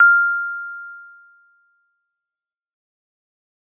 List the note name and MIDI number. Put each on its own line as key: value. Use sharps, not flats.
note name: F6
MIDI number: 89